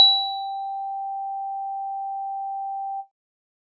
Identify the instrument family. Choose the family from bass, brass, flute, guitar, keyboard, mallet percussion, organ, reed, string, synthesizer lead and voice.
keyboard